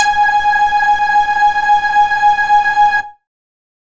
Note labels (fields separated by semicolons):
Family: bass; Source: synthesizer; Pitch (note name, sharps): G#5; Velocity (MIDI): 100